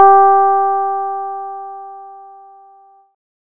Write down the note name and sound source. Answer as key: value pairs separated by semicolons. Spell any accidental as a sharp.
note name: G4; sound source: synthesizer